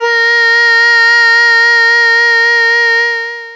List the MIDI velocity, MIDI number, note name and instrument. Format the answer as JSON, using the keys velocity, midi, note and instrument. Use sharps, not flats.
{"velocity": 50, "midi": 70, "note": "A#4", "instrument": "synthesizer voice"}